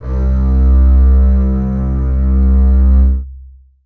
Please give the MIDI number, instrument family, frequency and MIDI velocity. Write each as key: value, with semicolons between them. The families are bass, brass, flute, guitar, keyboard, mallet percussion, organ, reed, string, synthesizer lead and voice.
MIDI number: 36; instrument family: string; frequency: 65.41 Hz; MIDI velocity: 50